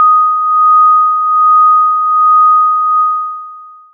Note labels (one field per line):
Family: synthesizer lead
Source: synthesizer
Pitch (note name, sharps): D#6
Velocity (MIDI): 25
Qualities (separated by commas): long release